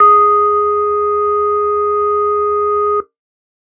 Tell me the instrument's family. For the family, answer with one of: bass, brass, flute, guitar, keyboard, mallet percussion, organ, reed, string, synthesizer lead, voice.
organ